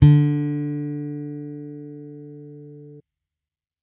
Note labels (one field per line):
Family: bass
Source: electronic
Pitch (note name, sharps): D3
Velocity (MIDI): 50